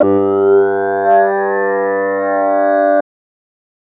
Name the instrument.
synthesizer voice